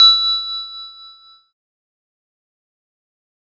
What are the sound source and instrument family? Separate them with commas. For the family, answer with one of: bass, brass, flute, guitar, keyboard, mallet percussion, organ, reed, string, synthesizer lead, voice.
electronic, keyboard